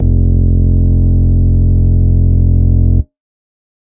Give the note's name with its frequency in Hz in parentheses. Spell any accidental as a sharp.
F1 (43.65 Hz)